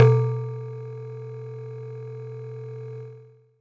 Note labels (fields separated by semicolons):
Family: mallet percussion; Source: acoustic; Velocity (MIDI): 75; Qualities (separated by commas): distorted